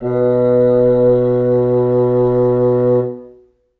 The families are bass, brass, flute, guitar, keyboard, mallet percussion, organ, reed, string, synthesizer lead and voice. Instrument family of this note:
reed